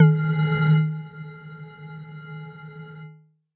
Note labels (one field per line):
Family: mallet percussion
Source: electronic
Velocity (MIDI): 127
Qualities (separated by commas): dark, non-linear envelope